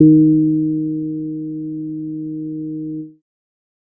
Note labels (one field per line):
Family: bass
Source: synthesizer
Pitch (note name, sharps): D#3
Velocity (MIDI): 50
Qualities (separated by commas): dark